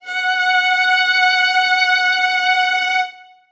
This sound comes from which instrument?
acoustic string instrument